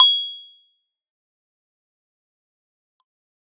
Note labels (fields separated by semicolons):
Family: keyboard; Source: electronic; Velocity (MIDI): 127; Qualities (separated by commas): bright, fast decay, percussive